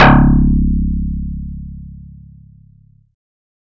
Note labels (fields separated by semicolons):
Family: bass; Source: synthesizer; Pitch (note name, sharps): C#1; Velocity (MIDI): 75